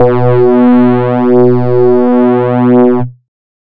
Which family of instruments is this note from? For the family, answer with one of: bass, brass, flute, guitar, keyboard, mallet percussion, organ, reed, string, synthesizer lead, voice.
bass